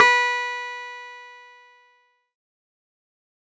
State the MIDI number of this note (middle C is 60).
71